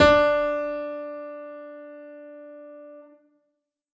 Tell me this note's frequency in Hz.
293.7 Hz